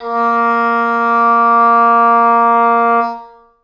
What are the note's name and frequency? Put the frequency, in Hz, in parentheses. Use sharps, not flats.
A#3 (233.1 Hz)